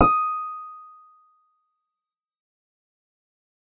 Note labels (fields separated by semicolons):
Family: keyboard; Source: synthesizer; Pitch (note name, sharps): D#6; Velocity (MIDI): 50; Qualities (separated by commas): fast decay